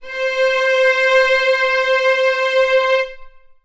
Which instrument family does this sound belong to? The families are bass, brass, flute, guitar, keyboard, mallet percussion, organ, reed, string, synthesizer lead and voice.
string